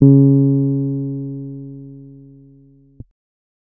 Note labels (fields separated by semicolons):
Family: keyboard; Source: electronic; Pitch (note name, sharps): C#3; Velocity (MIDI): 50; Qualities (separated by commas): dark